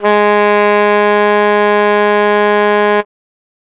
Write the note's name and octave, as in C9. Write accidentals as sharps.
G#3